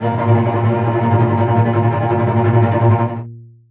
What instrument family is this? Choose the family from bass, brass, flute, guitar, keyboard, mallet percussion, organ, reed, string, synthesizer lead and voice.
string